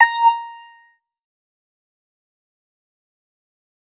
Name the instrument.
synthesizer bass